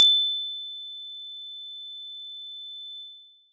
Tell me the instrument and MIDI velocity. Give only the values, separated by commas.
acoustic mallet percussion instrument, 50